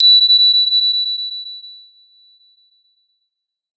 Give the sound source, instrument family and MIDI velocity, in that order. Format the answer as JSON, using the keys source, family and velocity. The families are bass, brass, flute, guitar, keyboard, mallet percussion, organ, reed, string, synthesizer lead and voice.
{"source": "acoustic", "family": "mallet percussion", "velocity": 127}